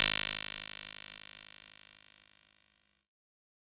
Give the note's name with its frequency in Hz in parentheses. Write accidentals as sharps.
G#1 (51.91 Hz)